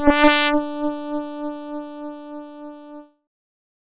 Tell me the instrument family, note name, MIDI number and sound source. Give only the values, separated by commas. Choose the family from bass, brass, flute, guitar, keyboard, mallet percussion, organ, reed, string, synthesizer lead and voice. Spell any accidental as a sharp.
keyboard, D4, 62, synthesizer